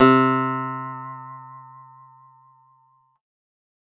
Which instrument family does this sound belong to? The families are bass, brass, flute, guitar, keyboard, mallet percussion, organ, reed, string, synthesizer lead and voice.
guitar